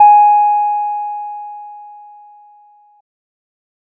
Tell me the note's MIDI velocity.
50